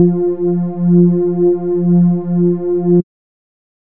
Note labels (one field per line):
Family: bass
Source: synthesizer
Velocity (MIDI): 127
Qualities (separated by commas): dark